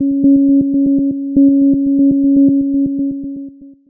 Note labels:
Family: synthesizer lead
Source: synthesizer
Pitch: C#4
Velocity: 50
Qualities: dark, long release, tempo-synced

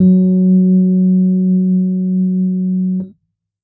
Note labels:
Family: keyboard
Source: electronic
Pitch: F#3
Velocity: 50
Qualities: dark

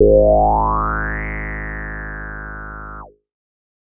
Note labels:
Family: bass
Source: synthesizer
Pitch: G#1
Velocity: 50

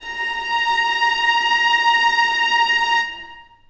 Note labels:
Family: string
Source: acoustic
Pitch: A#5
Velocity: 25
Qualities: long release, reverb

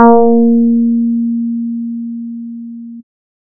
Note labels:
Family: bass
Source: synthesizer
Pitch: A#3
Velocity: 75

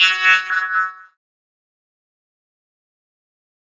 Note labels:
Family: keyboard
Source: electronic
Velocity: 100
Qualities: distorted, fast decay, non-linear envelope

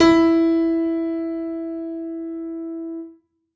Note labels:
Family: keyboard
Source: acoustic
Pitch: E4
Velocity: 127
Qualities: reverb

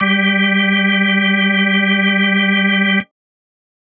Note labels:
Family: organ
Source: electronic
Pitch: G3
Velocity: 75

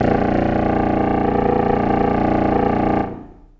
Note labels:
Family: reed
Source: acoustic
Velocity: 100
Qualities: long release, reverb

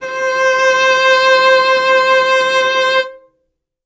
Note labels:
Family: string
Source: acoustic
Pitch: C5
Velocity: 75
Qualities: reverb

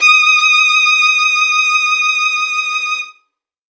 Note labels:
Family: string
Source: acoustic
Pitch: D#6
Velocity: 127

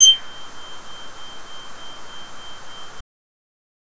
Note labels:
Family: bass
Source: synthesizer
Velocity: 50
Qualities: bright, distorted

